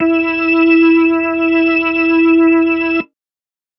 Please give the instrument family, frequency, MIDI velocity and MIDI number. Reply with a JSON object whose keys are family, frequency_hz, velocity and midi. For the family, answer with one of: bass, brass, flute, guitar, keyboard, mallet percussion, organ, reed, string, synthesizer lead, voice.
{"family": "keyboard", "frequency_hz": 329.6, "velocity": 50, "midi": 64}